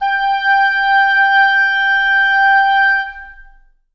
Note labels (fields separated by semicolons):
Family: reed; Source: acoustic; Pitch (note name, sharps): G5; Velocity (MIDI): 100; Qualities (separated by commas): long release, reverb